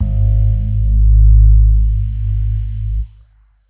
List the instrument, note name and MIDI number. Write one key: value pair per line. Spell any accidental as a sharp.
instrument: electronic keyboard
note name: G#1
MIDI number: 32